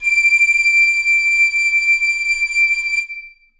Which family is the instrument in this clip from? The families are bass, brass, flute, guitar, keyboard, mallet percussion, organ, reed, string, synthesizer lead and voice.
reed